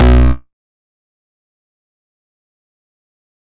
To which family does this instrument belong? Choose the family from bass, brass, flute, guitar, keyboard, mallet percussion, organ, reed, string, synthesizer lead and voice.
bass